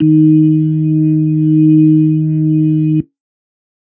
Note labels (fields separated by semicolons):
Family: organ; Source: electronic; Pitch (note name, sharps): D#3; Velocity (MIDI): 127; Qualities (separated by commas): dark